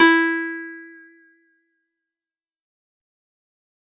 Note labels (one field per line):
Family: guitar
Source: acoustic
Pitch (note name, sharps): E4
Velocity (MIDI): 75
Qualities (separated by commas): fast decay